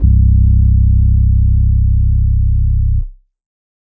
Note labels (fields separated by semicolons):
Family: keyboard; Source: electronic; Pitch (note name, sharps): C1; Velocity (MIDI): 50